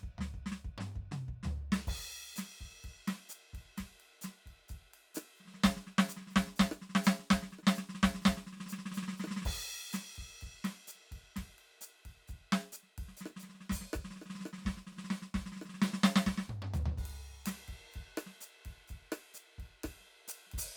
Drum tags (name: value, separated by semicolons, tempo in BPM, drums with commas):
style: bossa nova; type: beat; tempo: 127 BPM; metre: 4/4; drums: crash, ride, hi-hat pedal, snare, cross-stick, high tom, mid tom, floor tom, kick